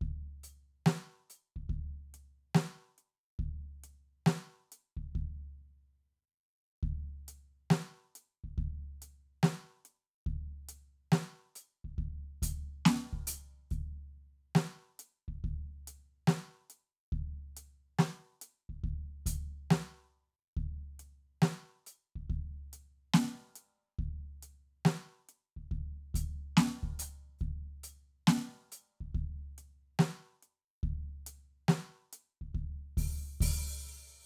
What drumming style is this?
hip-hop